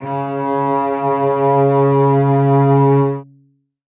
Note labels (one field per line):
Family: string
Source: acoustic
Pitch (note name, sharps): C#3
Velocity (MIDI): 127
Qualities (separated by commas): reverb